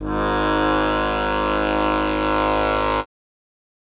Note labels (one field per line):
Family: reed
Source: acoustic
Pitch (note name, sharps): G#1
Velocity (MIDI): 50